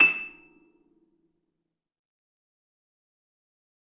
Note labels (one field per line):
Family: string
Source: acoustic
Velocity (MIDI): 100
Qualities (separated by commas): fast decay, percussive, reverb